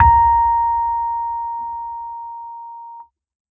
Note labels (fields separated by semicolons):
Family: keyboard; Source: electronic; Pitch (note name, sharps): A#5; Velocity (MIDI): 100